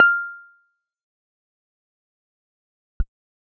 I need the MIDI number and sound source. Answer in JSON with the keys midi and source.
{"midi": 89, "source": "electronic"}